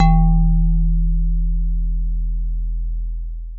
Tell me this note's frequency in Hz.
41.2 Hz